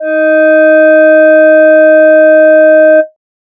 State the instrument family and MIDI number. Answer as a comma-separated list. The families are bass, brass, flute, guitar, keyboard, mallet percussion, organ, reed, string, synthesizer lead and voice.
voice, 63